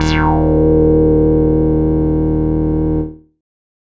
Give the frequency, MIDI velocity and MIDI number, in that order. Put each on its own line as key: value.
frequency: 38.89 Hz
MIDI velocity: 100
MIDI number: 27